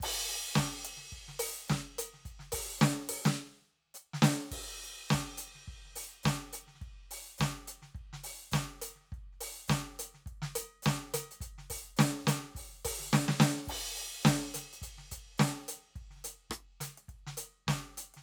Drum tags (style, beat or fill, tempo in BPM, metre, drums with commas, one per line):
soul
beat
105 BPM
4/4
crash, closed hi-hat, open hi-hat, hi-hat pedal, snare, cross-stick, kick